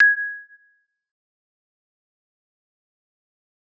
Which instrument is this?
acoustic mallet percussion instrument